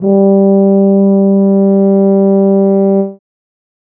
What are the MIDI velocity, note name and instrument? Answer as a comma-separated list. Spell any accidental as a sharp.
50, G3, acoustic brass instrument